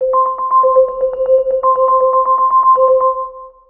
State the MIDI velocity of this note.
50